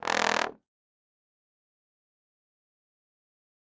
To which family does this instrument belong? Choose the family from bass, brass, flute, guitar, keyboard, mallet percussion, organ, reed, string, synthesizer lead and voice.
brass